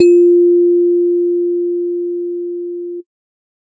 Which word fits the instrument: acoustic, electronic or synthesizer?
electronic